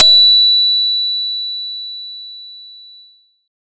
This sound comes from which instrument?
acoustic guitar